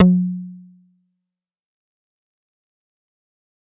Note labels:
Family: bass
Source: synthesizer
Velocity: 100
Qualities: distorted, fast decay, percussive

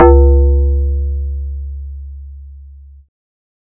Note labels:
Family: bass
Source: synthesizer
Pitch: C#2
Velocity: 127

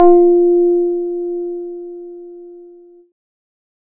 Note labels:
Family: keyboard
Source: electronic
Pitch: F4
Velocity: 100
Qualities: distorted

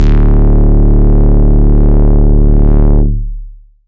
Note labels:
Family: bass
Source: synthesizer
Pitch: D1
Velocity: 127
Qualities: distorted, long release, tempo-synced

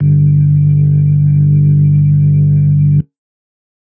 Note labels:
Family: organ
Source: electronic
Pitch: G1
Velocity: 25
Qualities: distorted

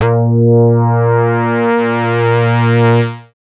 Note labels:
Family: bass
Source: synthesizer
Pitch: A#2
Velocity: 100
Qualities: distorted, multiphonic

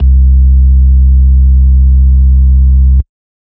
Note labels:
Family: organ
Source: electronic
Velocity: 127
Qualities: dark

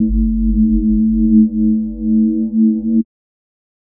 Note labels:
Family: mallet percussion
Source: electronic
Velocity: 25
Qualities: multiphonic, non-linear envelope

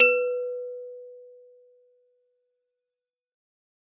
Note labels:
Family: mallet percussion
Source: acoustic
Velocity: 100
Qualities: fast decay

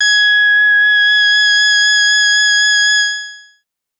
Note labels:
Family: bass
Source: synthesizer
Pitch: G#6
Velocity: 75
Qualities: long release

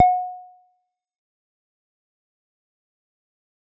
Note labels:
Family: bass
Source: synthesizer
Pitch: F#5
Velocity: 127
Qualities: fast decay, percussive

